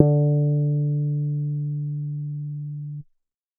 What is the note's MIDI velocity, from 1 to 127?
75